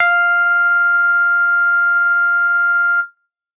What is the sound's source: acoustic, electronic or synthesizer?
synthesizer